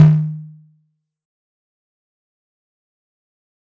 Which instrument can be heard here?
acoustic mallet percussion instrument